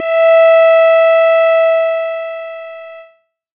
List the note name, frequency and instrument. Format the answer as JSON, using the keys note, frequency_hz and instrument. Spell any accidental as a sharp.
{"note": "E5", "frequency_hz": 659.3, "instrument": "electronic keyboard"}